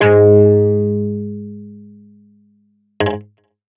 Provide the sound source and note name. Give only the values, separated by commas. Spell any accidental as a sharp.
electronic, G#2